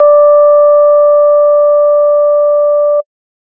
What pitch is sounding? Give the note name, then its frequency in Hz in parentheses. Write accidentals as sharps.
D5 (587.3 Hz)